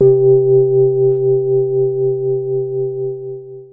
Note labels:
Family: keyboard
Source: electronic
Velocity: 25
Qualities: long release, reverb

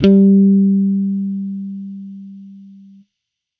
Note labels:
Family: bass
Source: electronic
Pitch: G3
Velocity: 75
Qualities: distorted

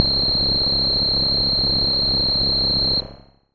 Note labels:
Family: bass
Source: synthesizer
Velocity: 50

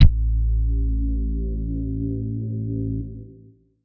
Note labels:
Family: guitar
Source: electronic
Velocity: 75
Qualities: distorted

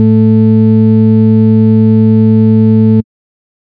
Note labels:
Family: bass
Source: synthesizer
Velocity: 75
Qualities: dark, distorted

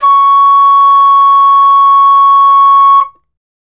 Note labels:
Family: flute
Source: acoustic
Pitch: C#6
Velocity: 75

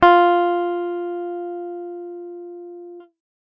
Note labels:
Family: guitar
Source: electronic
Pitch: F4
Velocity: 100

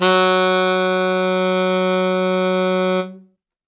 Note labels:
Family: reed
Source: acoustic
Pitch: F#3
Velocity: 100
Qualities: reverb

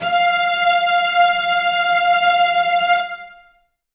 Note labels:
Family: string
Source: acoustic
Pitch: F5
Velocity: 100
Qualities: reverb

